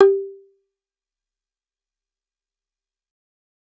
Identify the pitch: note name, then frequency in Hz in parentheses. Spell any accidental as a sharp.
G4 (392 Hz)